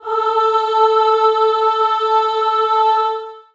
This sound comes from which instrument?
acoustic voice